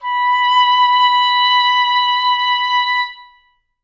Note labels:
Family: reed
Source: acoustic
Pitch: B5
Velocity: 127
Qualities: reverb

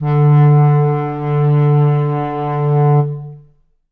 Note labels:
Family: reed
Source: acoustic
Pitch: D3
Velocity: 50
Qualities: long release, reverb

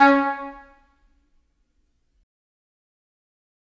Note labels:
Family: reed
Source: acoustic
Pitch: C#4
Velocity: 50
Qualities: fast decay, percussive, reverb

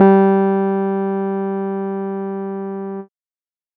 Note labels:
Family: keyboard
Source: electronic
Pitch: G3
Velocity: 50

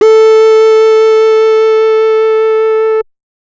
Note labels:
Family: bass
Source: synthesizer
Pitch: A4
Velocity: 50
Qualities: distorted

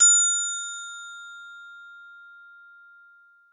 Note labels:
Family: mallet percussion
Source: acoustic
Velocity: 25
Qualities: bright

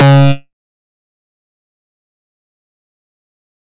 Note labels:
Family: bass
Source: synthesizer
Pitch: C#3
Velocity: 127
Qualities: fast decay, percussive

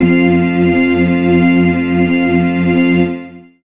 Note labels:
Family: organ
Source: electronic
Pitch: F2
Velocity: 100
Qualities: long release, reverb

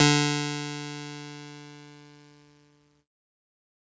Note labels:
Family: keyboard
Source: electronic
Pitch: D3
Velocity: 127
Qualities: bright, distorted

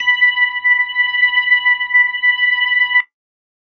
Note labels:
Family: organ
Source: electronic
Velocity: 75

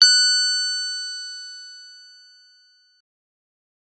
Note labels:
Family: keyboard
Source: electronic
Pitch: F#6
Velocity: 50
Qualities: bright

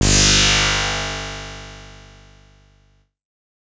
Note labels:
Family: bass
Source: synthesizer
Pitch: G1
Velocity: 25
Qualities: bright, distorted

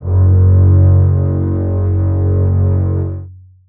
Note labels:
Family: string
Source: acoustic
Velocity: 25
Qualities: long release, reverb

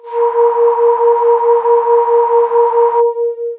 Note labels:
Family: voice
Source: synthesizer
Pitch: A#4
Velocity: 127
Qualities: distorted, long release

